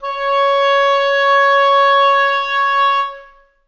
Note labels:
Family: reed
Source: acoustic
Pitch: C#5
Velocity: 100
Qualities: reverb

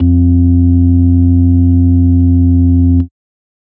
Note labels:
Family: organ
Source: electronic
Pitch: F2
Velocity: 50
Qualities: dark

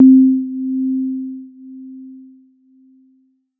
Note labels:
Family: keyboard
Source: electronic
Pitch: C4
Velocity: 75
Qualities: dark

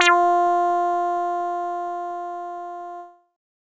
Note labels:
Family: bass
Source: synthesizer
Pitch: F4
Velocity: 127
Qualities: distorted

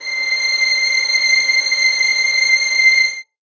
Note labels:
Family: string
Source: acoustic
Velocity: 100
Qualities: reverb

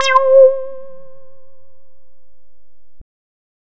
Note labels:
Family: bass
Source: synthesizer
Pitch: C5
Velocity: 75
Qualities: distorted

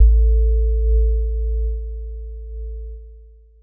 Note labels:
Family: keyboard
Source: electronic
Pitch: A1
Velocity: 127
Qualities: dark

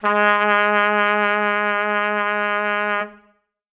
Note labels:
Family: brass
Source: acoustic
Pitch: G#3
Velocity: 50

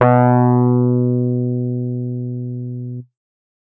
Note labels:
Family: keyboard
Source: electronic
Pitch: B2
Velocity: 127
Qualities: dark

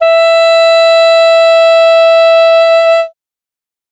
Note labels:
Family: reed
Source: acoustic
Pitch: E5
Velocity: 127

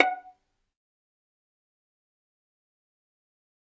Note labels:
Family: string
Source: acoustic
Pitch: F#5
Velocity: 25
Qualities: fast decay, percussive, reverb

